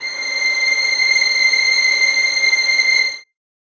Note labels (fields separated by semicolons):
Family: string; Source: acoustic; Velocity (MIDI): 50; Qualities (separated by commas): reverb